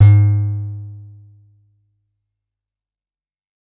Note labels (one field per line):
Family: guitar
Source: acoustic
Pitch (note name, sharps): G#2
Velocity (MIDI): 50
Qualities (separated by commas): fast decay